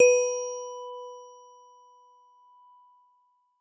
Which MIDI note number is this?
71